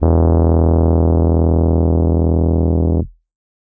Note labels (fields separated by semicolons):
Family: keyboard; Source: electronic; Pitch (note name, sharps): E1; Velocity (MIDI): 127; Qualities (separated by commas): distorted